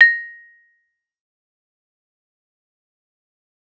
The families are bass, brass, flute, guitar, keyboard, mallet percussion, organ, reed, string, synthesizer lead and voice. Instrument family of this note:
mallet percussion